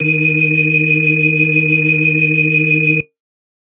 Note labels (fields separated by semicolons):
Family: organ; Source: electronic; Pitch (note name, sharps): D#3; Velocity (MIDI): 50